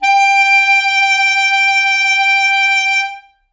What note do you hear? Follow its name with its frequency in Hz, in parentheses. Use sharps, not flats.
G5 (784 Hz)